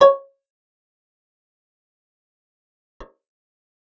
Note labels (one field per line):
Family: guitar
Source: acoustic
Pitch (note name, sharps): C#5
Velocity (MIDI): 75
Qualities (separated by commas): fast decay, percussive, reverb